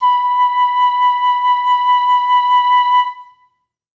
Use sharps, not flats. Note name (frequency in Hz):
B5 (987.8 Hz)